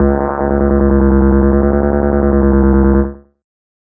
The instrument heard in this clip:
synthesizer bass